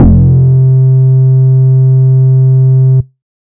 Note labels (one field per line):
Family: bass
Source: synthesizer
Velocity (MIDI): 50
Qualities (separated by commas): distorted